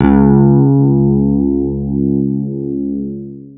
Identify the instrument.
electronic guitar